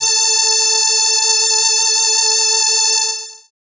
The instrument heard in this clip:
synthesizer keyboard